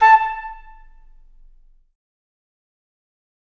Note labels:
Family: flute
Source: acoustic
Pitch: A5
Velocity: 127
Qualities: fast decay, percussive, reverb

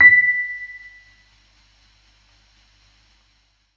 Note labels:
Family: keyboard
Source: electronic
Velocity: 25

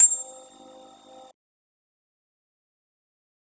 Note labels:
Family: keyboard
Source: electronic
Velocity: 127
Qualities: bright, fast decay, percussive

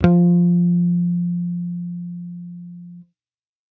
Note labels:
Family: bass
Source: electronic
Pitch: F3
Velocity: 127

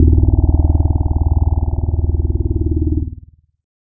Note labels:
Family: keyboard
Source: electronic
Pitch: D#0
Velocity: 25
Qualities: distorted, multiphonic

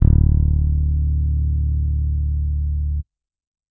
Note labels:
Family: bass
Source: electronic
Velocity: 100

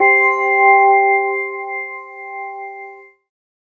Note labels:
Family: keyboard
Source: synthesizer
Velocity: 50

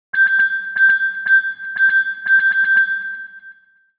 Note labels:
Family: mallet percussion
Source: synthesizer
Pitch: G6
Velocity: 100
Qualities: long release, multiphonic, tempo-synced

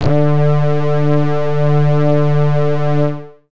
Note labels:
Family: bass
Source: synthesizer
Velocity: 25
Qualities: distorted

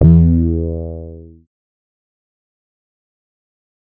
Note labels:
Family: bass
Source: synthesizer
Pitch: E2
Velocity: 75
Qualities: distorted, fast decay

